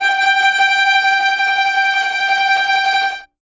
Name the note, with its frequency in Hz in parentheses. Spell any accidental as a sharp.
G5 (784 Hz)